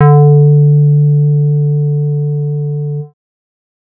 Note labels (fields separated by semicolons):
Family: bass; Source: synthesizer; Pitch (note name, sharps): D3; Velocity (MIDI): 25; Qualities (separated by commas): dark